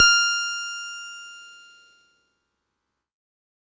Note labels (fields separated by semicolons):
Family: keyboard; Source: electronic; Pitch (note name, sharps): F6; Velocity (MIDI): 127